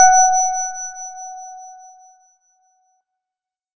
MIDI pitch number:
78